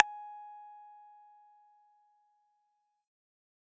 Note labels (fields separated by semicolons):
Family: bass; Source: synthesizer; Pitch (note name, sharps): G#5; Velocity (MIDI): 50